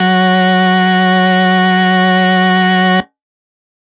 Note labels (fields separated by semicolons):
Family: organ; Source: electronic; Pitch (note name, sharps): F#3; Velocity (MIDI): 100; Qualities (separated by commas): distorted